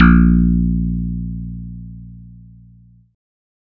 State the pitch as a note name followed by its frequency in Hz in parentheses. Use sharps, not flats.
A#1 (58.27 Hz)